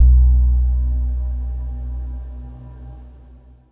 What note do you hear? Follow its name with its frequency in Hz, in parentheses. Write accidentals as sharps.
B1 (61.74 Hz)